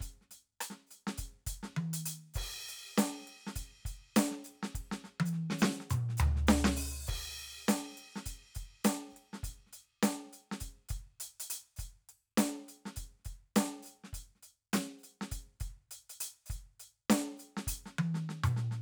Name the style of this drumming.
New Orleans funk